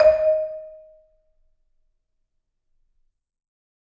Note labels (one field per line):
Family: mallet percussion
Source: acoustic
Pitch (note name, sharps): D#5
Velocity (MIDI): 127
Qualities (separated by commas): dark, reverb